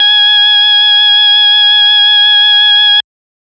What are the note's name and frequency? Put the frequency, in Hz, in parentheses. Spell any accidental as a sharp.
G#5 (830.6 Hz)